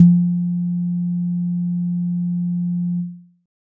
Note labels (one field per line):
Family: keyboard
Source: electronic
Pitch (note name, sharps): F3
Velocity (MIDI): 50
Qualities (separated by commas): dark